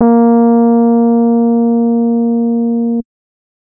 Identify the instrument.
electronic keyboard